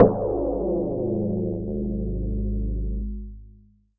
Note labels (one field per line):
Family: mallet percussion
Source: electronic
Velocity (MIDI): 75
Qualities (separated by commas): long release